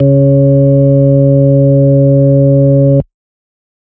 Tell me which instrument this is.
electronic organ